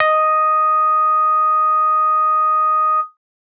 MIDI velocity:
50